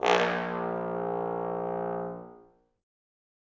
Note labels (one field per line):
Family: brass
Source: acoustic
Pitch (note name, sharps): A#1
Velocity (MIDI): 50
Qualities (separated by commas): bright, reverb